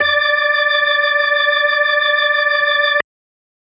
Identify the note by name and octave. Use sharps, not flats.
D5